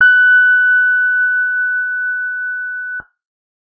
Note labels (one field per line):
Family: guitar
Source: electronic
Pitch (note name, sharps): F#6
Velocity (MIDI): 50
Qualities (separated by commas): reverb